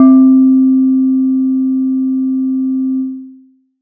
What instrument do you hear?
acoustic mallet percussion instrument